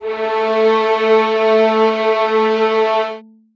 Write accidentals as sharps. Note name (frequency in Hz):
A3 (220 Hz)